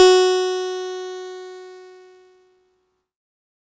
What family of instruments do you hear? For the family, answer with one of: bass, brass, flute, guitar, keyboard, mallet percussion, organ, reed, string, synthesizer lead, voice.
keyboard